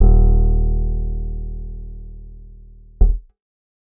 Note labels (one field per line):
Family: guitar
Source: acoustic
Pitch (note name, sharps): D#1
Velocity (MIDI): 50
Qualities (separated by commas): dark